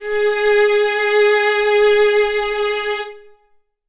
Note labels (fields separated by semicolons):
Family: string; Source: acoustic; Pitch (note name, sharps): G#4; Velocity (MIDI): 75; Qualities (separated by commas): reverb